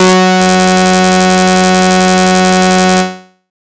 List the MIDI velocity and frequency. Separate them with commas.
127, 185 Hz